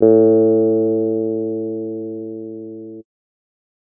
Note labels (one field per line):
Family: keyboard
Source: electronic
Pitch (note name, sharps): A2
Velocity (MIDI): 50